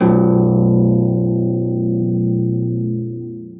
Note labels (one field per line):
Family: string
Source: acoustic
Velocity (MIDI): 100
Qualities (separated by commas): long release, reverb